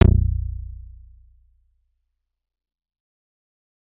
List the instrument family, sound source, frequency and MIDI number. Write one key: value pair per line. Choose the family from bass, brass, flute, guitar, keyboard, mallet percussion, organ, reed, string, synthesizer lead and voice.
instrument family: bass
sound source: synthesizer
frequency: 29.14 Hz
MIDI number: 22